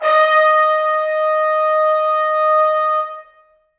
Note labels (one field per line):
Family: brass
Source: acoustic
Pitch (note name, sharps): D#5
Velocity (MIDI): 75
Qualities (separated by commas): reverb